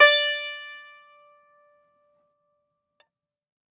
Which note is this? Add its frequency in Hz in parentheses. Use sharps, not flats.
D5 (587.3 Hz)